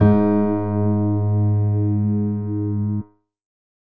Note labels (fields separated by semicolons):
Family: keyboard; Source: electronic; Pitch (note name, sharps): G#2; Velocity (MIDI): 50; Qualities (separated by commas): reverb